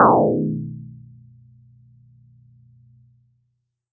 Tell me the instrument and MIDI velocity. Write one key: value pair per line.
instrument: acoustic mallet percussion instrument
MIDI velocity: 127